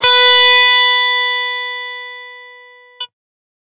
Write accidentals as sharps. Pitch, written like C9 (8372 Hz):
B4 (493.9 Hz)